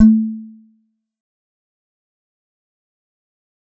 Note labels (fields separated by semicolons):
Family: guitar; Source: electronic; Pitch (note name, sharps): A3; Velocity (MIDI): 25; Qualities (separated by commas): dark, fast decay, percussive, reverb